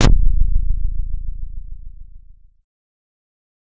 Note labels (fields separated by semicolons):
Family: bass; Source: synthesizer; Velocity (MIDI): 25; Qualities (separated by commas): distorted